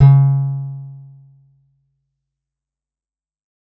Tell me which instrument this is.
acoustic guitar